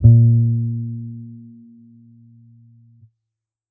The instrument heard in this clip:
electronic bass